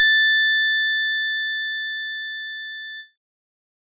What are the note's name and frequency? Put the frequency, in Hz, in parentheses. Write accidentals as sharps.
A6 (1760 Hz)